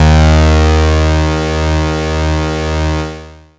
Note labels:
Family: bass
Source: synthesizer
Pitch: D#2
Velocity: 127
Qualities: bright, distorted, long release

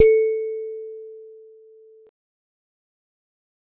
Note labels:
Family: mallet percussion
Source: acoustic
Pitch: A4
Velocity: 25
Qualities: fast decay

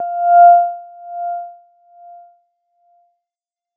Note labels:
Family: mallet percussion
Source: electronic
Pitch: F5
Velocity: 75

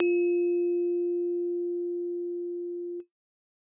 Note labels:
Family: keyboard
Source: acoustic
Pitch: F4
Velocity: 25

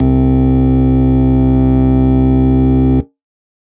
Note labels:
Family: organ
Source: electronic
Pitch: C2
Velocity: 127

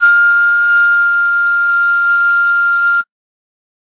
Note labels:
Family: flute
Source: acoustic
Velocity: 25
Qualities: bright

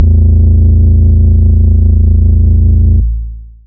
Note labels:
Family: bass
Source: synthesizer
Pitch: A0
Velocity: 100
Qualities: long release, multiphonic

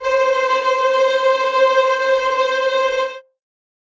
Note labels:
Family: string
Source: acoustic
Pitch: C5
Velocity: 25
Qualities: bright, non-linear envelope, reverb

